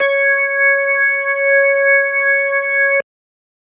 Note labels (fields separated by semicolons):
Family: organ; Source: electronic; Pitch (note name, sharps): C#5; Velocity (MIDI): 50